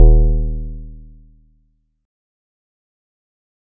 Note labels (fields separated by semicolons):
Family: keyboard; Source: electronic; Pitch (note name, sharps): D#1; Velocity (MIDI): 25; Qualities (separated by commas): dark, fast decay